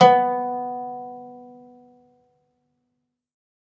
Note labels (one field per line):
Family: guitar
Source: acoustic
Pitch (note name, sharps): B3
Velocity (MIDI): 50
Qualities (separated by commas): reverb